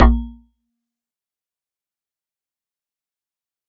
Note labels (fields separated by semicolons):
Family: mallet percussion; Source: electronic; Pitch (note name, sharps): A#1; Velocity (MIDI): 75; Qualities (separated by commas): fast decay, percussive